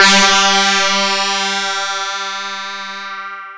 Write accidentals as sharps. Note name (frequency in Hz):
G3 (196 Hz)